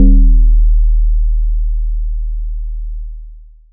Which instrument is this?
electronic mallet percussion instrument